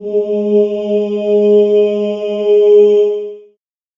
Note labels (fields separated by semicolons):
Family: voice; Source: acoustic; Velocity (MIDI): 25; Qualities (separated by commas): dark, long release, reverb